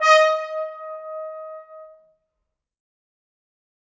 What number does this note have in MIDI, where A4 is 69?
75